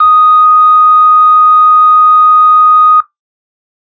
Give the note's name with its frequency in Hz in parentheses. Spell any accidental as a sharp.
D#6 (1245 Hz)